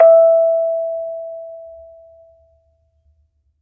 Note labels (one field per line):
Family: mallet percussion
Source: acoustic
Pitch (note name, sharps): E5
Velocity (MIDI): 75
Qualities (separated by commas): reverb